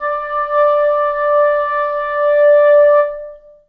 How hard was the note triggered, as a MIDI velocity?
25